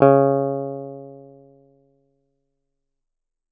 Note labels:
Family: guitar; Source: acoustic; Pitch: C#3; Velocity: 75

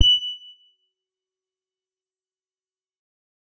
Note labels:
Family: guitar; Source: electronic; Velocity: 25; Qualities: bright, distorted, fast decay, percussive

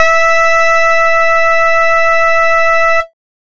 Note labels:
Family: bass; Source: synthesizer; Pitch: E5; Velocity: 100; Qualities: bright, distorted, multiphonic, tempo-synced

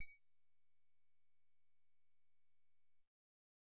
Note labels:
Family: bass; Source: synthesizer; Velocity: 75; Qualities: bright, distorted

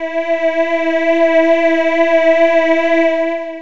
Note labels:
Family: voice; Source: synthesizer; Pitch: E4; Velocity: 127; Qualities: distorted, long release

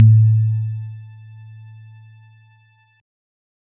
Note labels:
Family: keyboard; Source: electronic; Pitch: A2; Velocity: 50; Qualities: dark

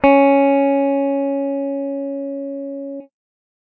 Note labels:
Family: guitar; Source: electronic; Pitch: C#4; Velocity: 75

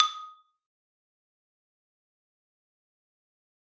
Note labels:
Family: mallet percussion; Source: acoustic; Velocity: 50; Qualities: fast decay, percussive, reverb

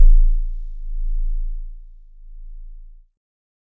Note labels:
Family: keyboard; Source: electronic; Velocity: 25; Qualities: multiphonic

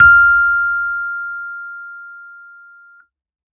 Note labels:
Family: keyboard; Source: electronic; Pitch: F6; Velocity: 127

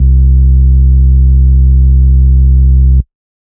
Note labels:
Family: organ; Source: electronic; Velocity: 127; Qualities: distorted

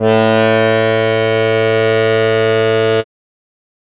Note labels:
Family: keyboard; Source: acoustic; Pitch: A2; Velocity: 75

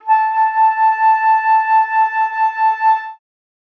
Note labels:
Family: flute; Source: acoustic; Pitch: A5; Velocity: 75

